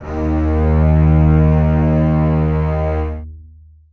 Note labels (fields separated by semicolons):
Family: string; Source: acoustic; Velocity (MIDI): 100; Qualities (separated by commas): long release, reverb